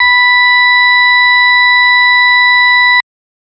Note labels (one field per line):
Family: organ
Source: electronic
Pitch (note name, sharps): B5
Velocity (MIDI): 75